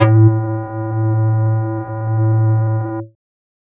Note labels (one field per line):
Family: flute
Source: synthesizer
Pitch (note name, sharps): A2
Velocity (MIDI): 100